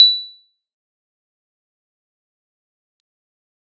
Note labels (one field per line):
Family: keyboard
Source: electronic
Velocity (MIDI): 100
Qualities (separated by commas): bright, fast decay, percussive